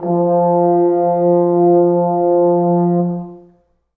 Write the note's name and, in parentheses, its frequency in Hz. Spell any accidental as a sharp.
F3 (174.6 Hz)